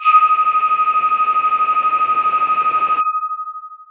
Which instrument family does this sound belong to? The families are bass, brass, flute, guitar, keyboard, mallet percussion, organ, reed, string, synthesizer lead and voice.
voice